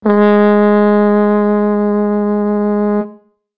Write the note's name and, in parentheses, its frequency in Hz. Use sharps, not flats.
G#3 (207.7 Hz)